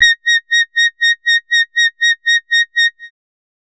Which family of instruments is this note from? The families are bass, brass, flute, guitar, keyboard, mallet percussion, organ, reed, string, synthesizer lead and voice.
bass